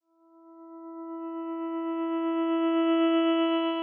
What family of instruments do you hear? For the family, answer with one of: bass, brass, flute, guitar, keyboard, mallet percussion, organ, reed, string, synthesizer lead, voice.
guitar